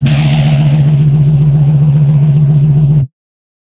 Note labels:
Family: guitar; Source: electronic; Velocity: 50; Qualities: bright, distorted

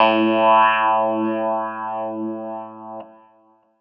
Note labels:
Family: keyboard; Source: electronic; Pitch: A2; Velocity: 127

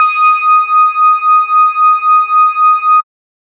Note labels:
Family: bass; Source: synthesizer; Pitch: D#6; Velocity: 100

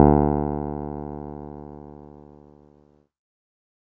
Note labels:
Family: keyboard; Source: electronic; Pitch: D2; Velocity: 100; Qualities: dark

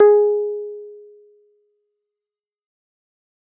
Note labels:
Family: keyboard; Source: electronic; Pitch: G#4; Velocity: 25; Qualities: fast decay

